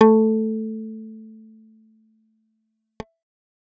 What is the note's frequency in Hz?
220 Hz